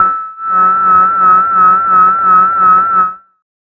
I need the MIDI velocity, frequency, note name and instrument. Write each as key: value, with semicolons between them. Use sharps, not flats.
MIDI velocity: 127; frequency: 1319 Hz; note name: E6; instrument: synthesizer bass